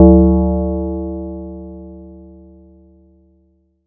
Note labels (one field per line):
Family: mallet percussion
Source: acoustic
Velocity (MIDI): 100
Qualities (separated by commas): multiphonic